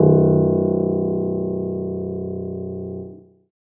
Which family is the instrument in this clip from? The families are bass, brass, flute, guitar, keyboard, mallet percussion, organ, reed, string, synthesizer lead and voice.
keyboard